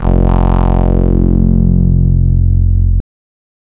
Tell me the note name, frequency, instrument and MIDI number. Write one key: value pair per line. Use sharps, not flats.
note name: F1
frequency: 43.65 Hz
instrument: synthesizer bass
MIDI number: 29